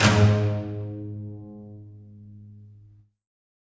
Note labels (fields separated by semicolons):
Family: string; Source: acoustic; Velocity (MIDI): 127; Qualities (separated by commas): bright, reverb